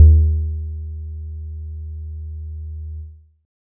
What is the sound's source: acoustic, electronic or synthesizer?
synthesizer